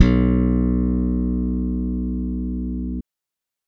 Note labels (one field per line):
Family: bass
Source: electronic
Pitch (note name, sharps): B1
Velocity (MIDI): 50